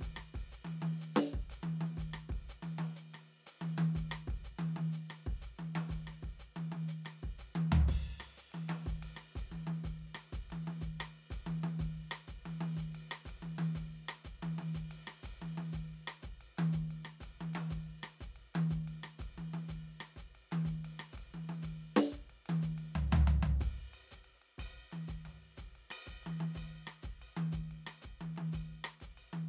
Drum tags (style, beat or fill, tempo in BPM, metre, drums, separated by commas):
Afro-Cuban bembé, beat, 122 BPM, 4/4, crash, ride, ride bell, hi-hat pedal, snare, cross-stick, high tom, floor tom, kick